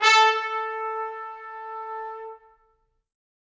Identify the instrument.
acoustic brass instrument